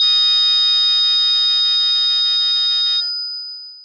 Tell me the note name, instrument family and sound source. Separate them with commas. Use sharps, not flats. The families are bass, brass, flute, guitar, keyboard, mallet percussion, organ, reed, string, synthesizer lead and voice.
D#6, mallet percussion, electronic